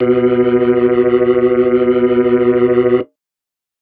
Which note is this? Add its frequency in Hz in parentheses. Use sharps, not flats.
B2 (123.5 Hz)